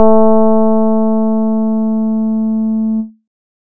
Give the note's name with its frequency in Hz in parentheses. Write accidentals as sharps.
A3 (220 Hz)